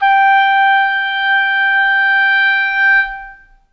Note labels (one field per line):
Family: reed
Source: acoustic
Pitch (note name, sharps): G5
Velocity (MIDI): 50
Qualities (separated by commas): long release, reverb